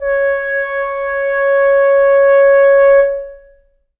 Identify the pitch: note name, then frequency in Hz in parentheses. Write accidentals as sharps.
C#5 (554.4 Hz)